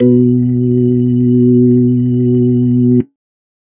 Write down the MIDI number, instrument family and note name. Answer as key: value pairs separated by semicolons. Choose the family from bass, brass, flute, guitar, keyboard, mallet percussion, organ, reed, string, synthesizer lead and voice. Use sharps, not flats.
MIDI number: 47; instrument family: organ; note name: B2